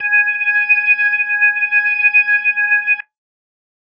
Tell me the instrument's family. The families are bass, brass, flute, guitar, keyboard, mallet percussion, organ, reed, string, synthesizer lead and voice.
organ